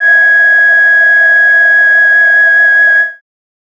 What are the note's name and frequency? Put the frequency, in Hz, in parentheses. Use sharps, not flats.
G#6 (1661 Hz)